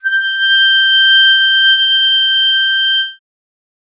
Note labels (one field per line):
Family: reed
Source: acoustic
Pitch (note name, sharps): G6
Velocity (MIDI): 25